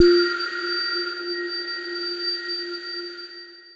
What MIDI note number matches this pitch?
65